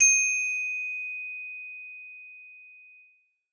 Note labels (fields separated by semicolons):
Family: bass; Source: synthesizer; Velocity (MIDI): 75; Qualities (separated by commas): bright, distorted